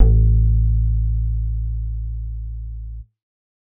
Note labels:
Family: bass; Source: synthesizer; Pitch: A1; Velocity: 75; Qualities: dark, reverb

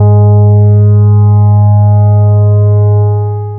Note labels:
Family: bass; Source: synthesizer; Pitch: G#2; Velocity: 75; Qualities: long release

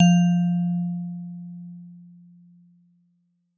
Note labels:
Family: mallet percussion; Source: acoustic; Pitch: F3; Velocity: 100

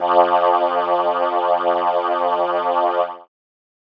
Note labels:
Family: keyboard; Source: synthesizer; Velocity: 50

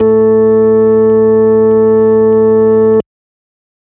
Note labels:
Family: organ; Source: electronic; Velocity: 50

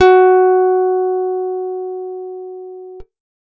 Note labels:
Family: guitar; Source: acoustic; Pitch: F#4; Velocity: 25

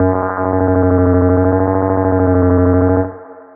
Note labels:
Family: bass; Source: synthesizer; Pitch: F#2; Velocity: 100; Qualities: long release, reverb

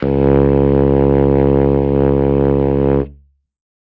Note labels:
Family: reed; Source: acoustic; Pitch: C#2; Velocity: 25

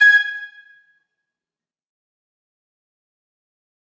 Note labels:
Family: flute; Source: acoustic; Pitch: G#6; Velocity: 127; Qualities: fast decay, percussive, reverb

